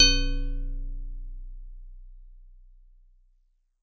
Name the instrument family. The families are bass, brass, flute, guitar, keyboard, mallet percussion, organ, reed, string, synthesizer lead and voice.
mallet percussion